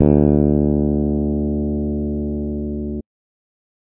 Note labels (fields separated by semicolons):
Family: bass; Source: electronic; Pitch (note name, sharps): D2; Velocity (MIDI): 127